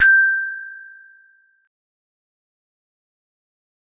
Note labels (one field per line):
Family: mallet percussion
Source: acoustic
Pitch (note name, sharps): G6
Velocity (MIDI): 25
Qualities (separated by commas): fast decay